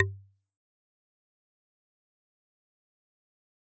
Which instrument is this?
acoustic mallet percussion instrument